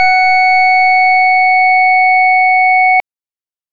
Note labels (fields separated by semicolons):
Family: organ; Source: electronic; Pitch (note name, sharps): F#5; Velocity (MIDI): 25